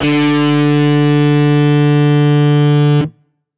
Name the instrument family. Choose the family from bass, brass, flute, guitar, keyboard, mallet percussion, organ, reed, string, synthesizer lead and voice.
guitar